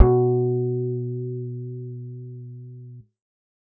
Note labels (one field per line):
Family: bass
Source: synthesizer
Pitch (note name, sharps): B2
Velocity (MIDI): 127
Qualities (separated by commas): dark, reverb